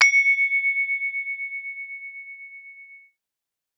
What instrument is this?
acoustic mallet percussion instrument